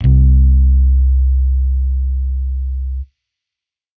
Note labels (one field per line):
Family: bass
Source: electronic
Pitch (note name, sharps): C2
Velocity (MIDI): 25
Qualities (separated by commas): distorted